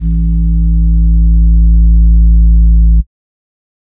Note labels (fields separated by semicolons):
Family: flute; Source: synthesizer; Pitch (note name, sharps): A1; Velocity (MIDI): 25; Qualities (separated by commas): dark